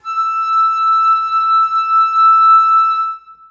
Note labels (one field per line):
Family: flute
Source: acoustic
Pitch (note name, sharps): E6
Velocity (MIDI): 25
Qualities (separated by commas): long release, reverb